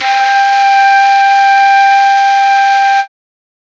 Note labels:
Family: flute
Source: acoustic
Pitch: G5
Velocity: 100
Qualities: bright

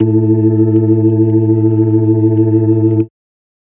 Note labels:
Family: organ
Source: electronic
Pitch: A2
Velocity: 75

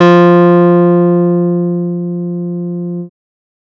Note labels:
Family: bass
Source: synthesizer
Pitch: F3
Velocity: 75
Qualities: distorted

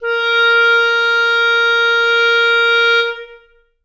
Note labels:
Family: reed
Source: acoustic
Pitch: A#4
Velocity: 127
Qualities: reverb

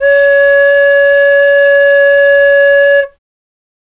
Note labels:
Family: flute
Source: acoustic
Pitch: C#5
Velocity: 100

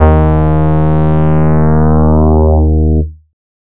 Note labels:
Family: bass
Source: synthesizer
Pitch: D#2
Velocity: 75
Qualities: distorted

